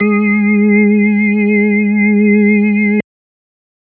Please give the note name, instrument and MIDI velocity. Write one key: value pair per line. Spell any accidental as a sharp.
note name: G#3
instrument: electronic organ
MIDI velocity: 25